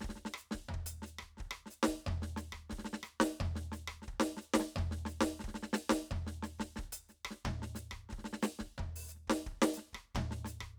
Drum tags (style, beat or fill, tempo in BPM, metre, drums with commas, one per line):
samba
beat
89 BPM
4/4
closed hi-hat, open hi-hat, hi-hat pedal, snare, cross-stick, floor tom, kick